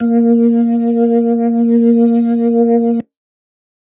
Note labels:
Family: organ; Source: electronic; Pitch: A#3; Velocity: 25

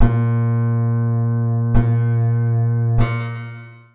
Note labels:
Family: guitar; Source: acoustic; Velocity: 100; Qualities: reverb

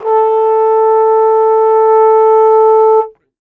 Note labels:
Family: brass; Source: acoustic; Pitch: A4; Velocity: 25

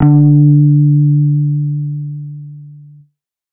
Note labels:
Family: bass; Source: synthesizer; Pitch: D3; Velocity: 25; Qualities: distorted

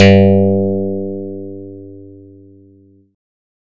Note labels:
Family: bass; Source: synthesizer; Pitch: G2; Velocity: 100

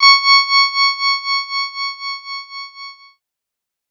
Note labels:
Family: keyboard; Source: electronic; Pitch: C#6; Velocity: 100

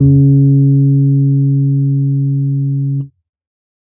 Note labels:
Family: keyboard; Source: electronic; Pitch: C#3; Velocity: 50; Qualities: dark

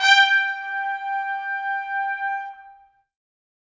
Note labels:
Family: brass; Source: acoustic; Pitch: G5; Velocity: 100; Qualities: bright, reverb

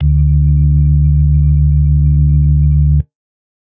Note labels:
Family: organ; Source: electronic; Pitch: D2; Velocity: 50; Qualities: dark

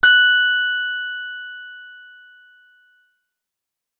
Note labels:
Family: guitar; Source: acoustic; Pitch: F#6; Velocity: 25; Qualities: bright, distorted

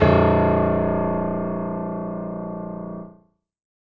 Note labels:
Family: keyboard; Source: acoustic; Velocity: 127; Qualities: reverb

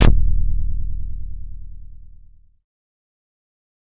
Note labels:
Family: bass; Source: synthesizer; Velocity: 75; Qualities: distorted

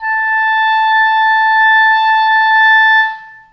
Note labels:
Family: reed; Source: acoustic; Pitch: A5; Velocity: 50; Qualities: long release, reverb

